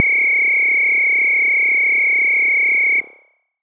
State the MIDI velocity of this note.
25